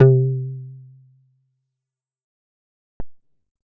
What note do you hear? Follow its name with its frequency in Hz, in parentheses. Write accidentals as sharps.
C3 (130.8 Hz)